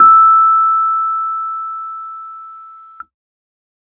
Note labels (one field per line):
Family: keyboard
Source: electronic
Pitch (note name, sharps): E6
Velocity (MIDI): 25